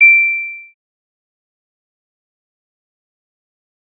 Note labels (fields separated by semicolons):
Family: bass; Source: synthesizer; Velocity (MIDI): 25; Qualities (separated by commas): fast decay, percussive